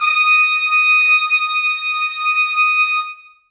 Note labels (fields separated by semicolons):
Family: brass; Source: acoustic; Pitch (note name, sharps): D#6; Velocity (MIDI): 75; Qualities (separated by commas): reverb